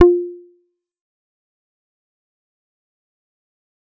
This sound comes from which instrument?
synthesizer bass